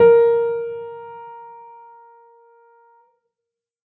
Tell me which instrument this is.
acoustic keyboard